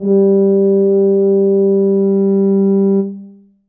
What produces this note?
acoustic brass instrument